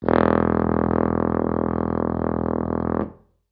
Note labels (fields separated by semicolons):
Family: brass; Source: acoustic; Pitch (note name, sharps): E1; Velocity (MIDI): 75